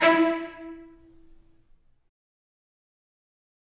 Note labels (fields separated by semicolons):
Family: string; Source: acoustic; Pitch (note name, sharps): E4; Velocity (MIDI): 100; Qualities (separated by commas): fast decay, reverb